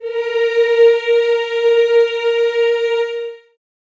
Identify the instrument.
acoustic voice